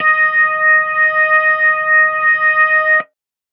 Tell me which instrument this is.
electronic organ